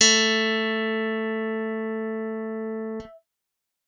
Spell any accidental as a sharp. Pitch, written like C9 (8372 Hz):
A3 (220 Hz)